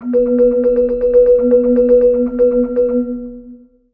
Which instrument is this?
synthesizer mallet percussion instrument